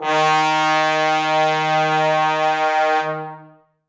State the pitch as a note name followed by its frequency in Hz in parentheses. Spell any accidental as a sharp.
D#3 (155.6 Hz)